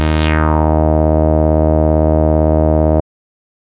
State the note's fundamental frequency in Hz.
77.78 Hz